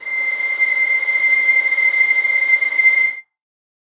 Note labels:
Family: string; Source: acoustic; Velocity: 100; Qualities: reverb

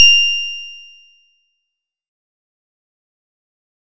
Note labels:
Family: guitar; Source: synthesizer; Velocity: 75; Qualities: bright, fast decay

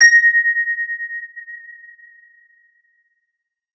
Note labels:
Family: guitar; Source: electronic; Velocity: 127; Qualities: multiphonic, non-linear envelope

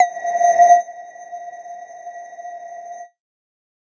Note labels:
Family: mallet percussion; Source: electronic; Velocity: 127; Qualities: non-linear envelope

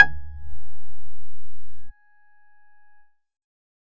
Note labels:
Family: bass; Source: synthesizer; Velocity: 50; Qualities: distorted

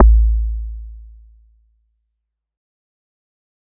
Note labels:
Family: mallet percussion; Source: acoustic; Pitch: A1; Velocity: 75; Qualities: fast decay

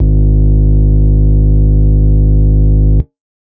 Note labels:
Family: organ; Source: electronic; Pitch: G#1; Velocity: 50

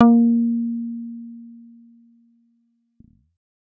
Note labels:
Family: bass; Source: synthesizer; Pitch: A#3; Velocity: 100; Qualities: dark

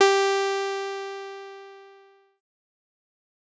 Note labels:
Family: bass; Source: synthesizer; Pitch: G4; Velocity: 127; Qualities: bright, distorted, fast decay

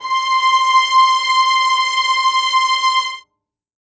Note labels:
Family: string; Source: acoustic; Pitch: C6; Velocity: 100; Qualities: reverb

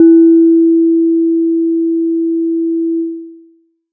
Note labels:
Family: mallet percussion; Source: acoustic; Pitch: E4; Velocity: 25; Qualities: long release

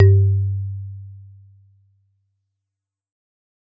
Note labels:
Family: mallet percussion; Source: acoustic; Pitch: G2; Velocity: 100; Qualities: dark, fast decay

